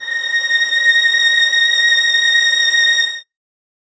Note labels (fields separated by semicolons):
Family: string; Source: acoustic; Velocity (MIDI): 75; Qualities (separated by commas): reverb